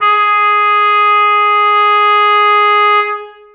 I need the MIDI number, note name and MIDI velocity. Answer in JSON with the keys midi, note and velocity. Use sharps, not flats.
{"midi": 68, "note": "G#4", "velocity": 127}